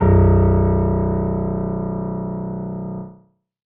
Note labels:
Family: keyboard; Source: acoustic; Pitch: B0; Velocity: 75; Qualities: reverb

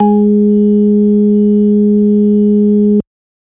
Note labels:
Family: organ; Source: electronic; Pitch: G#3; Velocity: 127

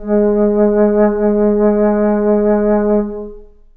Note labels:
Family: flute; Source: acoustic; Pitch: G#3; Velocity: 25; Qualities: long release, reverb

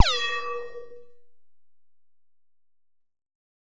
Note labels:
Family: bass; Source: synthesizer; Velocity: 100; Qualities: bright, distorted

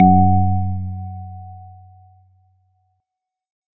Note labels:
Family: organ; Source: electronic; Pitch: F#2; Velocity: 25

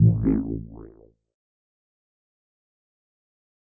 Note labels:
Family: keyboard; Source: electronic; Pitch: A1; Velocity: 50; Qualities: distorted, fast decay, non-linear envelope

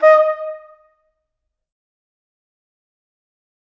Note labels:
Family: flute; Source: acoustic; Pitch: D#5; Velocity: 127; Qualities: fast decay, reverb

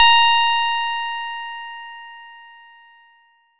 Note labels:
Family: bass; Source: synthesizer; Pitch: A#5; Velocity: 25; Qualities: bright, distorted

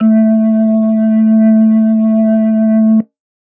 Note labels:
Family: organ; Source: electronic; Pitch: A3; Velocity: 100; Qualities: distorted

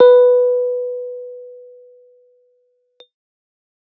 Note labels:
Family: keyboard; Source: electronic; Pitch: B4; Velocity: 50

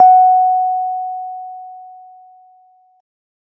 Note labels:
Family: keyboard; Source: electronic; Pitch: F#5; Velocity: 100

